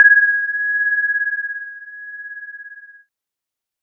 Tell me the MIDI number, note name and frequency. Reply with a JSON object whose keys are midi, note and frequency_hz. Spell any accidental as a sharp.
{"midi": 92, "note": "G#6", "frequency_hz": 1661}